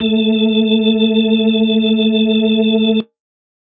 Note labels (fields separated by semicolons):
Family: organ; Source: electronic; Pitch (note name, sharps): A3; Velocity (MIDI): 127; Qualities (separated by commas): reverb